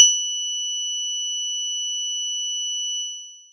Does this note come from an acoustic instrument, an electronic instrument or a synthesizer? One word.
acoustic